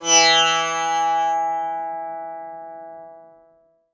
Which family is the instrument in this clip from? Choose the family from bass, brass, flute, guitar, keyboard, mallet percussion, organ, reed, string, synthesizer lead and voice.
guitar